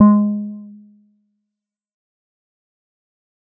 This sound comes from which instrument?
synthesizer bass